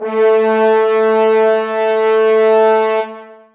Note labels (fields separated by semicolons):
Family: brass; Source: acoustic; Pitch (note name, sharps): A3; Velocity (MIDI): 127; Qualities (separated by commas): long release, reverb